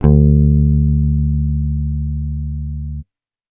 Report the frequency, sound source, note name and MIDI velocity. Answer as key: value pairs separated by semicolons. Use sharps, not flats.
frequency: 73.42 Hz; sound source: electronic; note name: D2; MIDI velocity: 25